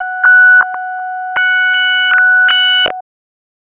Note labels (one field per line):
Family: bass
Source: synthesizer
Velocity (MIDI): 127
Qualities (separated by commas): tempo-synced